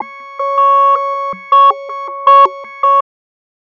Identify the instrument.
synthesizer bass